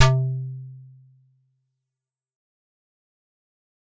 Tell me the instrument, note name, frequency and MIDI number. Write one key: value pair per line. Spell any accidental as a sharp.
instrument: acoustic keyboard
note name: C3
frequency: 130.8 Hz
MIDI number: 48